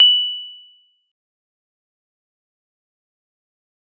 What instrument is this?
synthesizer guitar